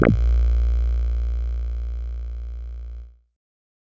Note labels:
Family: bass; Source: synthesizer; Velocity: 25; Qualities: distorted

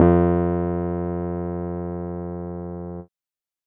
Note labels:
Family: keyboard; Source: electronic; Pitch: F2; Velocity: 50

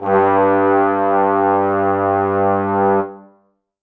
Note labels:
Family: brass; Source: acoustic; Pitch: G2; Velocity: 75; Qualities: dark, reverb

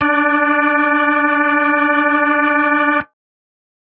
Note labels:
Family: organ; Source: electronic; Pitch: D4; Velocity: 100; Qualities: distorted

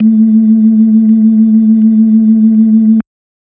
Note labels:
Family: organ; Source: electronic; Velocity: 25; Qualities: dark

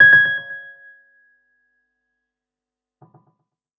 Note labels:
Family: keyboard; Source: electronic; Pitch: G#6; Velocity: 127; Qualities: bright, fast decay, percussive, tempo-synced

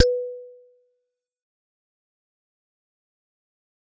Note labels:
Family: mallet percussion; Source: acoustic; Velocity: 75; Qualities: fast decay, percussive

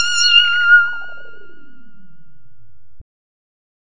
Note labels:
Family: bass; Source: synthesizer; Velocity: 127; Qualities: bright, distorted

